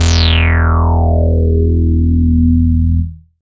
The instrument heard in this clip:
synthesizer bass